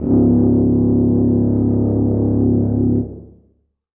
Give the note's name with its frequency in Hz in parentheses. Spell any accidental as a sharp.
C#1 (34.65 Hz)